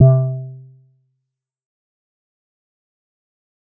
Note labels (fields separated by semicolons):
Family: bass; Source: synthesizer; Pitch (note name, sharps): C3; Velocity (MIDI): 50; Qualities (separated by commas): dark, fast decay, percussive